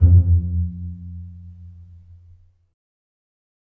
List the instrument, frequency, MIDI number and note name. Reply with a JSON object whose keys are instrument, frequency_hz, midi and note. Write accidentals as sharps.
{"instrument": "acoustic string instrument", "frequency_hz": 87.31, "midi": 41, "note": "F2"}